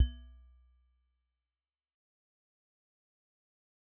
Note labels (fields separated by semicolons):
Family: mallet percussion; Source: acoustic; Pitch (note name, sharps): B1; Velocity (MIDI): 75; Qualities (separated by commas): fast decay, percussive